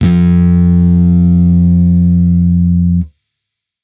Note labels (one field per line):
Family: bass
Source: electronic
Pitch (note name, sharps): F2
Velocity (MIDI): 75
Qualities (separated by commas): distorted